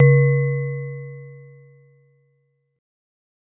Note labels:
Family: mallet percussion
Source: acoustic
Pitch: C#3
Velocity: 25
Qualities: dark

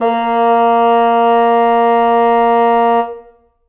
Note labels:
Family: reed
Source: acoustic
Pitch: A#3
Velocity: 127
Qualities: reverb

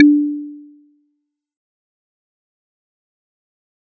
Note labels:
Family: mallet percussion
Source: acoustic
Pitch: D4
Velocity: 127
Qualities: fast decay, percussive

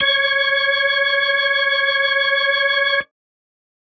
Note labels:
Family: organ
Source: electronic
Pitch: C#5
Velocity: 50

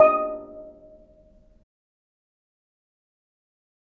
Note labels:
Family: mallet percussion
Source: acoustic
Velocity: 50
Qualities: fast decay, percussive, reverb

